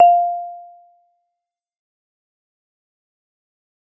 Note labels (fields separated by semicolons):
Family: mallet percussion; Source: acoustic; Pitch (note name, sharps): F5; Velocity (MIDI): 100; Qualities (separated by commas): fast decay, percussive